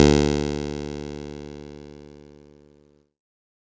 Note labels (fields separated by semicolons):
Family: keyboard; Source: electronic; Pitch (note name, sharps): D2; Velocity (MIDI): 25; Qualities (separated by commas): bright, distorted